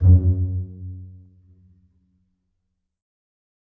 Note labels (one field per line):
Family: string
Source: acoustic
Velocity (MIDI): 100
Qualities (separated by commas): dark, reverb